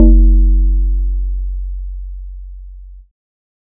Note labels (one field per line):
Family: bass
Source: synthesizer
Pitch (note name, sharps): F#1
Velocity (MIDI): 25